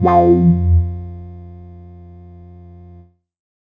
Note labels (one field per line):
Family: bass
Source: synthesizer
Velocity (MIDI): 25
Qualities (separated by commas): distorted, non-linear envelope